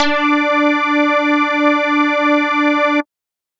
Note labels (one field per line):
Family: bass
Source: synthesizer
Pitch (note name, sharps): D4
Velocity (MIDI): 127